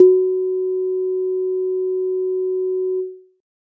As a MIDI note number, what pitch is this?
66